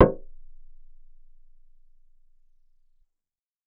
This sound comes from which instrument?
synthesizer bass